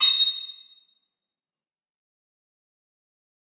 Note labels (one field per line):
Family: flute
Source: acoustic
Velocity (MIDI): 127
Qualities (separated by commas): bright, fast decay, percussive, reverb